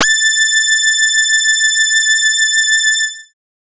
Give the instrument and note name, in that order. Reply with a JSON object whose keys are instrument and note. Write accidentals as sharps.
{"instrument": "synthesizer bass", "note": "A6"}